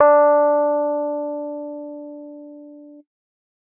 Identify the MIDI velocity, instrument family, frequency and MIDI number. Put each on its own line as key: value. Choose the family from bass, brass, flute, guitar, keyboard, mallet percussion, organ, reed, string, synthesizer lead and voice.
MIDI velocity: 127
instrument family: keyboard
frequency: 293.7 Hz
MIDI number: 62